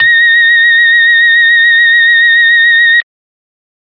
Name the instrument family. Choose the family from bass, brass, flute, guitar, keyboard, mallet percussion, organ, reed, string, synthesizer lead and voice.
organ